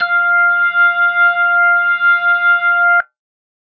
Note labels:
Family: organ; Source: electronic; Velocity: 75

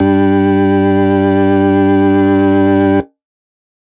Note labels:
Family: organ; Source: electronic; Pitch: G2; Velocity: 50; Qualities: distorted

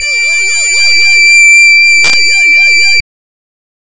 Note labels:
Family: reed; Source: synthesizer; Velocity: 100; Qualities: distorted, non-linear envelope

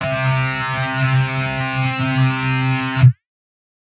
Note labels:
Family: guitar; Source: electronic; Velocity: 50; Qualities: bright, distorted

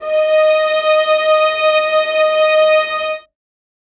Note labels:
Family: string; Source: acoustic; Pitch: D#5; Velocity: 25; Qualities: reverb

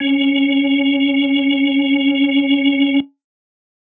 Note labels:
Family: organ; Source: electronic; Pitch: C#4; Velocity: 25

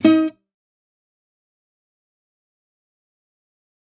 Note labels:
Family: guitar; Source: acoustic; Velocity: 127; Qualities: fast decay, percussive, reverb

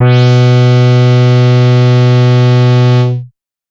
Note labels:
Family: bass; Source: synthesizer; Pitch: B2; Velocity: 100; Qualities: bright, distorted

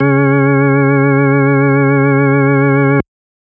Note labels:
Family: organ; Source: electronic; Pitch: C#3; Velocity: 127; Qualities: distorted

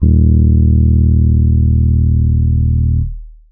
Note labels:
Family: keyboard; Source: electronic; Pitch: D#1; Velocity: 75; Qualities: dark, long release

